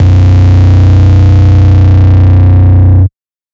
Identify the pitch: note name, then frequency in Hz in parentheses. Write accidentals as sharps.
B0 (30.87 Hz)